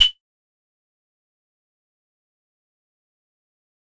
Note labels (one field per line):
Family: keyboard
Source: acoustic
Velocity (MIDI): 100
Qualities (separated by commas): fast decay, percussive